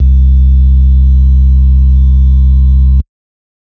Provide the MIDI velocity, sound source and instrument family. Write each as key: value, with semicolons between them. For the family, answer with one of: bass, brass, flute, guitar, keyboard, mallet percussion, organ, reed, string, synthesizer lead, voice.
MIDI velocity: 50; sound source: electronic; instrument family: organ